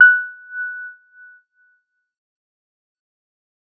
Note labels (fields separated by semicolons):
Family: bass; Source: synthesizer; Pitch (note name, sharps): F#6; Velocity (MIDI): 25; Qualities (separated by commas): fast decay